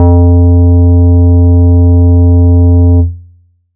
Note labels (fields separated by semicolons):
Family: bass; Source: synthesizer; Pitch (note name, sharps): F2; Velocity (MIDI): 100